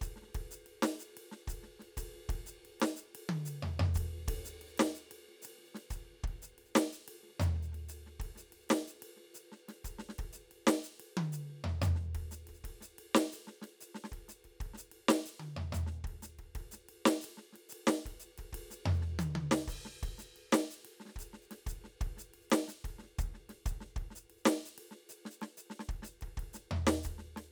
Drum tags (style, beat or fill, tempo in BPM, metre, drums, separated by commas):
Afro-Cuban bembé, beat, 122 BPM, 4/4, crash, ride, hi-hat pedal, snare, high tom, floor tom, kick